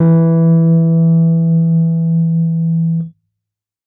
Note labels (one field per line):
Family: keyboard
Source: electronic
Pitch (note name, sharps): E3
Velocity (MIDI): 100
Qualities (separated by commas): dark